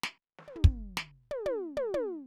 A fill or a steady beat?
fill